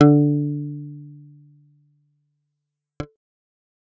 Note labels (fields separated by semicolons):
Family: bass; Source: synthesizer; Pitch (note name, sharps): D3; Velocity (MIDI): 100; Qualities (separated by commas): fast decay